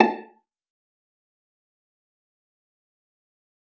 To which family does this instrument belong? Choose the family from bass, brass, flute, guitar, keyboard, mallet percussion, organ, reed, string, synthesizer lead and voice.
string